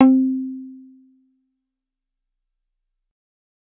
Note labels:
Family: bass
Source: synthesizer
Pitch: C4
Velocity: 75

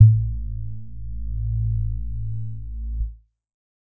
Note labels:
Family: keyboard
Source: electronic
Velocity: 50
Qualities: dark, distorted

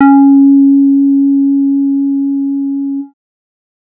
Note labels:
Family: bass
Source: synthesizer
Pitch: C#4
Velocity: 100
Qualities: dark

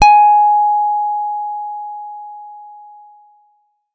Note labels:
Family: guitar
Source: electronic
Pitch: G#5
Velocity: 25

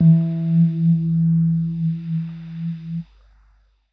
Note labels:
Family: keyboard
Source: electronic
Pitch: E3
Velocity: 25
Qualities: dark

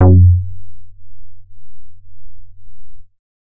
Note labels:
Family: bass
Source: synthesizer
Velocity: 75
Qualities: distorted

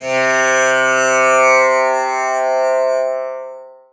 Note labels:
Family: guitar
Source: acoustic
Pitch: C3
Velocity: 25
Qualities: bright, long release, reverb

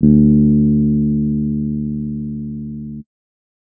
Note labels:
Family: keyboard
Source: electronic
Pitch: D2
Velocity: 25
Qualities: dark

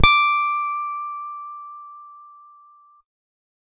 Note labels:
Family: guitar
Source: electronic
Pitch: D6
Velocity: 50

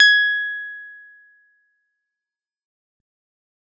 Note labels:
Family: guitar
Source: electronic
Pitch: G#6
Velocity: 127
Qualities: fast decay

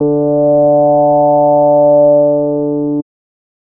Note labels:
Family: bass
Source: synthesizer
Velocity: 50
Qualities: distorted

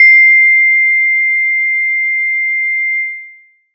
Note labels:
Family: mallet percussion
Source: acoustic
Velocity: 127

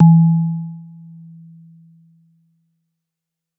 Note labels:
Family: mallet percussion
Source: acoustic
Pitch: E3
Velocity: 127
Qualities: dark, non-linear envelope

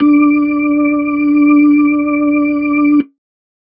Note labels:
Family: organ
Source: electronic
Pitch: D4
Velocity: 25

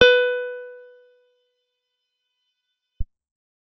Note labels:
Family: guitar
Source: acoustic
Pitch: B4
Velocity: 50

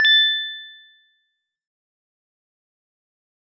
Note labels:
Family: mallet percussion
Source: acoustic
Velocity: 75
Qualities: fast decay, multiphonic

